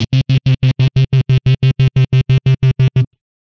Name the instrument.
electronic guitar